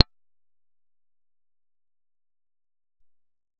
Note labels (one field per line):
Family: bass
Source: synthesizer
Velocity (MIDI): 50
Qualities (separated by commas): percussive